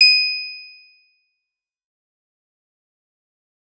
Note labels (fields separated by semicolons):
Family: guitar; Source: electronic; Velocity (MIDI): 100; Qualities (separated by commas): bright, fast decay, percussive